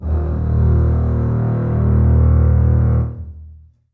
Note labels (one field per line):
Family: string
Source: acoustic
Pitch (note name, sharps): D#1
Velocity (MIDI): 75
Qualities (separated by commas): long release, reverb